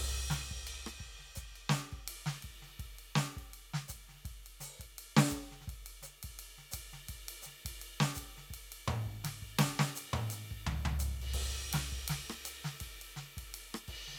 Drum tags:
New Orleans funk, beat, 84 BPM, 4/4, crash, ride, ride bell, hi-hat pedal, snare, cross-stick, high tom, floor tom, kick

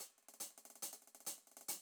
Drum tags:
hip-hop, fill, 140 BPM, 4/4, closed hi-hat

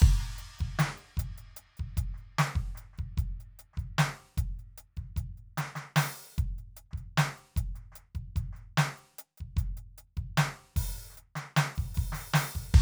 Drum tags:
hip-hop, beat, 75 BPM, 4/4, crash, closed hi-hat, open hi-hat, hi-hat pedal, snare, kick

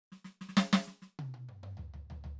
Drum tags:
hip-hop, fill, 100 BPM, 4/4, hi-hat pedal, snare, high tom, mid tom, floor tom

